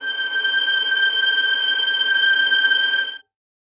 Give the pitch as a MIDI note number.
91